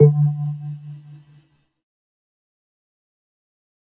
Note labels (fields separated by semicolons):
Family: keyboard; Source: synthesizer; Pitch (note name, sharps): D3; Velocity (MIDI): 127; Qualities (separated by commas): fast decay